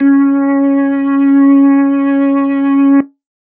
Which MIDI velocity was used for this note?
75